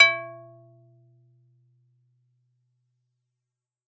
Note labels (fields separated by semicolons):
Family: mallet percussion; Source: acoustic; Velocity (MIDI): 100; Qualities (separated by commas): percussive